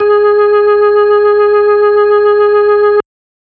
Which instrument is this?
electronic organ